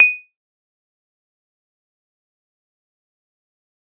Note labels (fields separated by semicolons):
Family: mallet percussion; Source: electronic; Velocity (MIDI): 100; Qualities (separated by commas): bright, fast decay, percussive